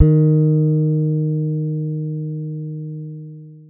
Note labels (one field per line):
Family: guitar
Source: acoustic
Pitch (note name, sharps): D#3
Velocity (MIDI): 127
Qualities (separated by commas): dark, long release